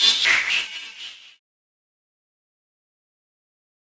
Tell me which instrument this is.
electronic keyboard